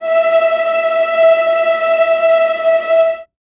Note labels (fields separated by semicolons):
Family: string; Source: acoustic; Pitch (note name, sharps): E5; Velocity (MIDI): 25; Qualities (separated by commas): bright, non-linear envelope, reverb